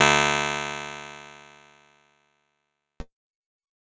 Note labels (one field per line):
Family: keyboard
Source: electronic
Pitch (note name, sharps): D2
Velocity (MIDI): 75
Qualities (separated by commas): bright